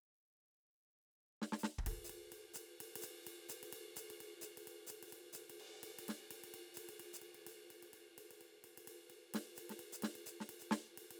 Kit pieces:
ride, hi-hat pedal, snare and kick